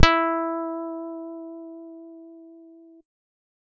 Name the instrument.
electronic guitar